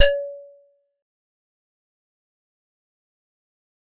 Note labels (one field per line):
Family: keyboard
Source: acoustic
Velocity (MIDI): 50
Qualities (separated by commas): fast decay, percussive